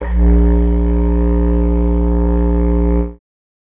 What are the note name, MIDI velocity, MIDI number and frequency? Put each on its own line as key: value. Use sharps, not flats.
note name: A#1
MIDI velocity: 25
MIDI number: 34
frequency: 58.27 Hz